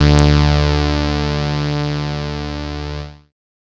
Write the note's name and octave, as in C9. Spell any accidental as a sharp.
D2